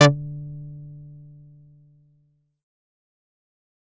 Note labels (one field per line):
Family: bass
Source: synthesizer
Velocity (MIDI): 75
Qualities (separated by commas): distorted, fast decay